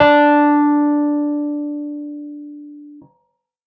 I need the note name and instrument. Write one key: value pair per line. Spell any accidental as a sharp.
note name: D4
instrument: electronic keyboard